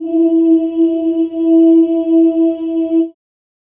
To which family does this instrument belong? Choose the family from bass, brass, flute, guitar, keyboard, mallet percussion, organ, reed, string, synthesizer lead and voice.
voice